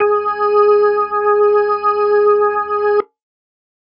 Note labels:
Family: organ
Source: electronic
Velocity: 50

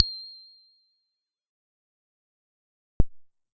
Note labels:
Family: bass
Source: synthesizer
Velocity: 127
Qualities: bright, fast decay, percussive

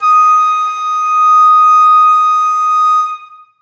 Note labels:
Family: flute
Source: acoustic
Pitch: D#6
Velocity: 100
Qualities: long release, reverb

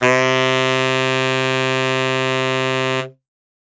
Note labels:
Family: reed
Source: acoustic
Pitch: C3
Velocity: 127

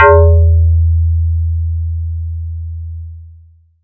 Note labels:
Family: mallet percussion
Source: electronic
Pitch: E2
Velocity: 127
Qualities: long release, multiphonic

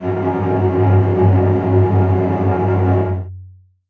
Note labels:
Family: string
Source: acoustic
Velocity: 50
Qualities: bright, long release, non-linear envelope, reverb

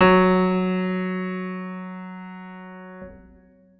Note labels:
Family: organ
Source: electronic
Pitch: F#3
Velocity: 75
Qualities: reverb

